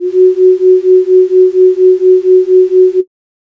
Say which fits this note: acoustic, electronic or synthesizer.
synthesizer